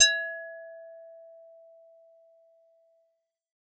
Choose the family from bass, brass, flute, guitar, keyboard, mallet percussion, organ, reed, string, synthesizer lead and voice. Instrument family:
bass